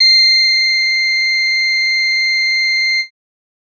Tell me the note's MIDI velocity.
25